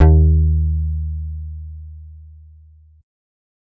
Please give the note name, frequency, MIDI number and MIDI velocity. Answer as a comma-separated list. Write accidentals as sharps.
D#2, 77.78 Hz, 39, 25